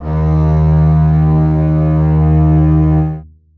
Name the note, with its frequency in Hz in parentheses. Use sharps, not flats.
D#2 (77.78 Hz)